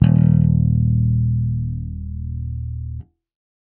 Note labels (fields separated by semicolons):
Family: bass; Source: electronic; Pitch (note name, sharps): D#1; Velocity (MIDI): 100